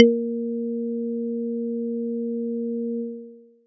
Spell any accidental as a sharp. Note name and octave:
A#3